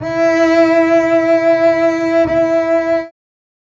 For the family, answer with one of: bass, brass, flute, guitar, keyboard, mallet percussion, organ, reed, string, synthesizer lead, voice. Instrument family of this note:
string